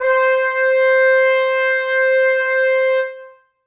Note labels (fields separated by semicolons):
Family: brass; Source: acoustic; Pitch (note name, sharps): C5; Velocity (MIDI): 50; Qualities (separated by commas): reverb